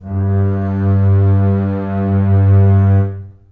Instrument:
acoustic string instrument